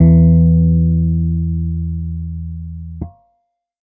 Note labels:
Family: keyboard; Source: electronic; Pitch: E2; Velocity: 50; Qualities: dark, distorted

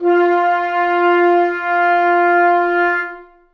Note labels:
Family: reed; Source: acoustic; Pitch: F4; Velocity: 25; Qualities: reverb

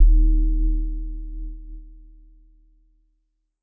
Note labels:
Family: keyboard; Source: electronic; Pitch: D#1; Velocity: 50; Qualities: dark

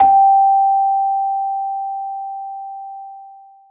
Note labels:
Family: mallet percussion; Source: acoustic; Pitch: G5; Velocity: 100; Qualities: long release, reverb

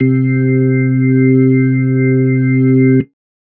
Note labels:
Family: organ; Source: electronic; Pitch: C3; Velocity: 100; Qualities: dark

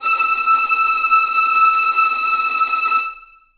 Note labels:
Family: string; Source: acoustic; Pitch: E6; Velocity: 127; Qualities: bright, non-linear envelope, reverb

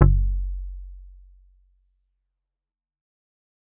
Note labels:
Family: guitar; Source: electronic; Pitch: F#1; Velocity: 25; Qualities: fast decay

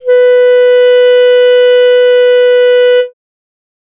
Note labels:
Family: reed; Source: acoustic; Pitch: B4; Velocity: 25

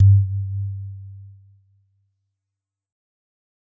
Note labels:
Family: mallet percussion; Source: acoustic; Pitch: G2; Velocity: 75; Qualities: dark, fast decay

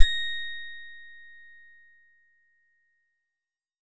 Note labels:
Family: guitar; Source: synthesizer; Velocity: 75

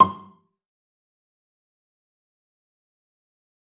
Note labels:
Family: string; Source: acoustic; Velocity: 100; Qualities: fast decay, percussive, reverb

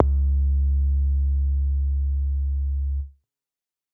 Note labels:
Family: bass; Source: synthesizer; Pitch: C#2; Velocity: 100; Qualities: distorted

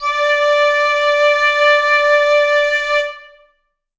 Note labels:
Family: flute; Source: acoustic; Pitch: D5; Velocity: 100; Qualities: reverb

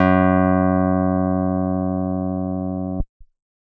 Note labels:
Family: keyboard; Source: electronic; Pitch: F#2; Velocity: 127; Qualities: distorted

